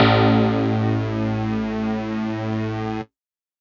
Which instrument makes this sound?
electronic mallet percussion instrument